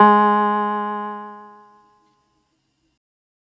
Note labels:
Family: keyboard; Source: electronic; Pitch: G#3; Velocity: 25

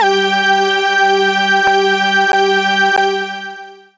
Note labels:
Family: synthesizer lead; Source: synthesizer; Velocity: 100; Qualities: bright, long release

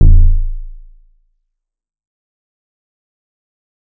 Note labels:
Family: bass; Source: synthesizer; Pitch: A0; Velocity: 25; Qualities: dark, fast decay

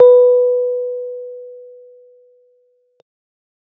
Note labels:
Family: keyboard; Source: electronic; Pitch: B4; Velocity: 25

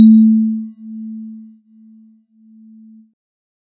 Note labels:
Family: keyboard; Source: synthesizer; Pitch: A3; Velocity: 75

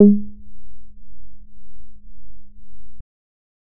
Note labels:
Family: bass; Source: synthesizer; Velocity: 50; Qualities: dark

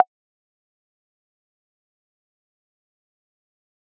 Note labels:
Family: guitar; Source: electronic; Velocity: 50; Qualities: fast decay, percussive

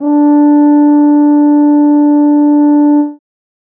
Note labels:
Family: brass; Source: acoustic; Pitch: D4; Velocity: 100; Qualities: dark

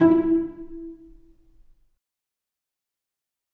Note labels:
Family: string; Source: acoustic; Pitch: E4; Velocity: 127; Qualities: dark, fast decay, reverb

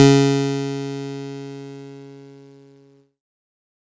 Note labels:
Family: keyboard; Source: electronic; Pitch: C#3; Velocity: 25; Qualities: bright, distorted

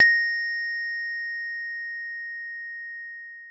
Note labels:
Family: mallet percussion; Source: acoustic; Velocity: 100; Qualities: bright, long release

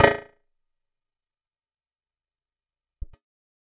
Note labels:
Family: guitar; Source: acoustic; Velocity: 25; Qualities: fast decay, percussive

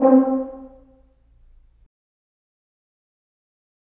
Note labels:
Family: brass; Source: acoustic; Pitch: C4; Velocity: 50; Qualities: dark, fast decay, reverb

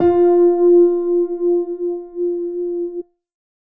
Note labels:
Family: keyboard; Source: electronic; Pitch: F4; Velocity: 50; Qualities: reverb

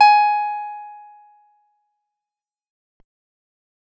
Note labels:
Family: guitar; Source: acoustic; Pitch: G#5; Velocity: 50; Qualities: fast decay

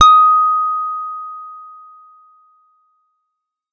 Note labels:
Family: guitar; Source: electronic; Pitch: D#6; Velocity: 75

